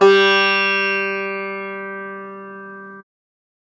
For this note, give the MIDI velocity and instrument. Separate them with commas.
75, acoustic guitar